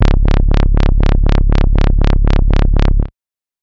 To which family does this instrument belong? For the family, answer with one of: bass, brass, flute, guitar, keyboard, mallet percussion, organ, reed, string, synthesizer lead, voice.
bass